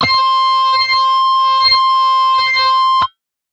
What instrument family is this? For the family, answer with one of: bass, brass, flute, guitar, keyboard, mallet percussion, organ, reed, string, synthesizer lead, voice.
guitar